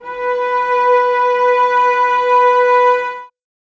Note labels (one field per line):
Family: string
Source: acoustic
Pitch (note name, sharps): B4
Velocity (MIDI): 75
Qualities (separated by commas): reverb